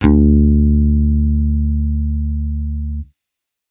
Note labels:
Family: bass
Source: electronic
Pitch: D2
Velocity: 75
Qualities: distorted

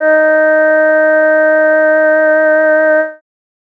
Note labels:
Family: voice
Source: synthesizer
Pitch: D#4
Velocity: 75

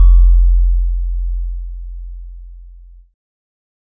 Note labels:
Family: keyboard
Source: electronic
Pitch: F1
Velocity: 50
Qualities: distorted

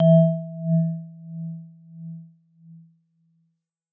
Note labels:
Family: mallet percussion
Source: acoustic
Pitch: E3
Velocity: 75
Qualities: non-linear envelope

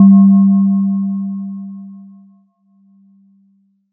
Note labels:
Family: mallet percussion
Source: electronic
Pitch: G3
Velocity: 25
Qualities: multiphonic

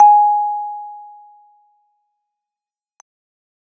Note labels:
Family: keyboard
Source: electronic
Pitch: G#5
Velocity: 25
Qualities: fast decay

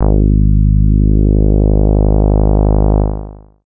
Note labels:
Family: bass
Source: synthesizer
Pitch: G#1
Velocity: 127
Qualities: distorted, long release

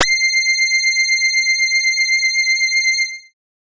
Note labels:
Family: bass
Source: synthesizer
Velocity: 50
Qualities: multiphonic

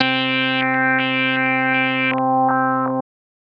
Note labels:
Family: bass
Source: synthesizer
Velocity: 127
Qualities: tempo-synced

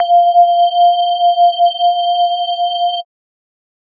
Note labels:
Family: mallet percussion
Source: electronic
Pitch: F5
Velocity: 25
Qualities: multiphonic, non-linear envelope

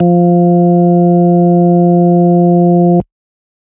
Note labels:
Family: organ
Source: electronic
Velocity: 50

